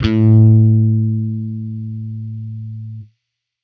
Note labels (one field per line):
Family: bass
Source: electronic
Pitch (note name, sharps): A2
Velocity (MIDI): 100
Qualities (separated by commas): distorted